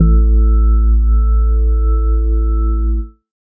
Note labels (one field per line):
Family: organ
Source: electronic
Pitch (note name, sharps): A1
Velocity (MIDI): 127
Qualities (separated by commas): dark